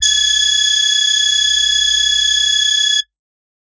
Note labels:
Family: voice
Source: synthesizer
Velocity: 127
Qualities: multiphonic

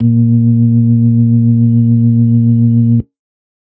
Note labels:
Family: organ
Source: electronic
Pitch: A#2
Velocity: 100

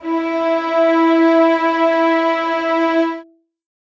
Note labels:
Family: string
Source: acoustic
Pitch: E4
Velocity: 25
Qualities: reverb

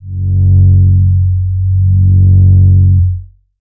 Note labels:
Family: bass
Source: synthesizer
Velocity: 75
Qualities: distorted, tempo-synced

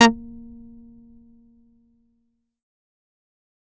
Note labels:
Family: bass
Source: synthesizer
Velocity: 50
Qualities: distorted, fast decay, percussive

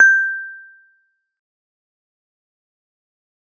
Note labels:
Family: mallet percussion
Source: acoustic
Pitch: G6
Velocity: 50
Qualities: fast decay, percussive

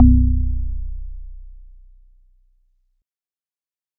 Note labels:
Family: organ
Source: electronic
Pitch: B0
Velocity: 50

